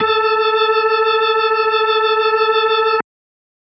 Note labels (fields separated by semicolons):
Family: organ; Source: electronic; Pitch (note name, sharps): A4; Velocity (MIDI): 75